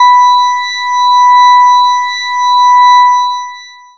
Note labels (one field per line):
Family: bass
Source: synthesizer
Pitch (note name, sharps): B5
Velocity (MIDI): 127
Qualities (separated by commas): bright, distorted, long release